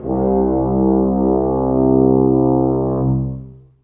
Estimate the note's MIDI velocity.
25